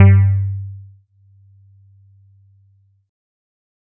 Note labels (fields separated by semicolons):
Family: keyboard; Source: electronic; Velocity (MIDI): 75